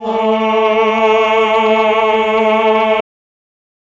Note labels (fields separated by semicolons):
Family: voice; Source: electronic; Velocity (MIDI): 127; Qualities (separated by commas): reverb